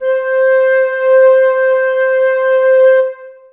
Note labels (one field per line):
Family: reed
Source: acoustic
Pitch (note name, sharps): C5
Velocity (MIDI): 75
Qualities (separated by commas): long release, reverb